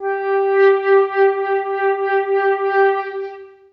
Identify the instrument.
acoustic flute